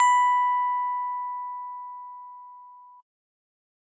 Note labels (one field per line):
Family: keyboard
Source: acoustic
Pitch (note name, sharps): B5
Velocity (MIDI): 100